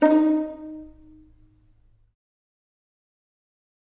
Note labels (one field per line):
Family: string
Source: acoustic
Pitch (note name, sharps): D#4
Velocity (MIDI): 50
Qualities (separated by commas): dark, fast decay, reverb